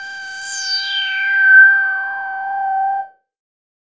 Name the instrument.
synthesizer bass